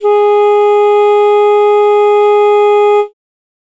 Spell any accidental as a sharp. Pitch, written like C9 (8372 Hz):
G#4 (415.3 Hz)